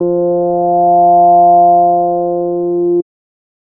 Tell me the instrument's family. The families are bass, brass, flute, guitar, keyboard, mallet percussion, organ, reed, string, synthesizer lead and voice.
bass